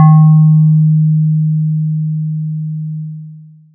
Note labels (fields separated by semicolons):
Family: mallet percussion; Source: electronic; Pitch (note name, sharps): D#3; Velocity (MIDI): 25; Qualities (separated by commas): long release, multiphonic